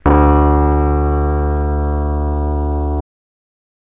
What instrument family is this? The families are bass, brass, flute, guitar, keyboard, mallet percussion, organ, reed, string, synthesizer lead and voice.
keyboard